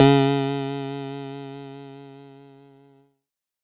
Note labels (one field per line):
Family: keyboard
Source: electronic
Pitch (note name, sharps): C#3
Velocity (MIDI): 75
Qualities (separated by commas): bright